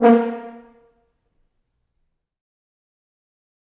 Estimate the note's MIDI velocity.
100